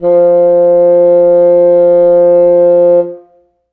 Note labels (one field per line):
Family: reed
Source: acoustic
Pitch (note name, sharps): F3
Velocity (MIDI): 50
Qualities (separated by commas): reverb